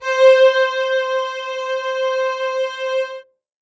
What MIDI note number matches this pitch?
72